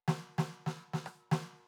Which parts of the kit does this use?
snare and cross-stick